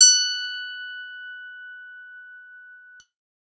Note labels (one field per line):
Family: guitar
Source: electronic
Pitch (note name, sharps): F#6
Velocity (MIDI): 127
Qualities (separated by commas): bright, reverb